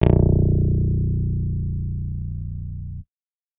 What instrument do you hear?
electronic keyboard